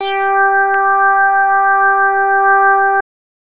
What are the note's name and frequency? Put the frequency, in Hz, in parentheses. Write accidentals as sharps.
G4 (392 Hz)